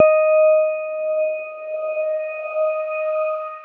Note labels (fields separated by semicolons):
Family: keyboard; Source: electronic; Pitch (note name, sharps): D#5; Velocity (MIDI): 50; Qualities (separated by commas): dark, long release